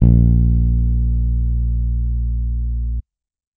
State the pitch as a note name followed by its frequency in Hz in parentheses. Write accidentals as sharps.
A#1 (58.27 Hz)